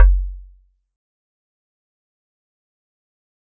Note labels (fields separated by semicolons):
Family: mallet percussion; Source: acoustic; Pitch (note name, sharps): F#1; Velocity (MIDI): 25; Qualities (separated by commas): fast decay, percussive